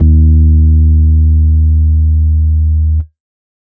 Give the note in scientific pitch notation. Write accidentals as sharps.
D#2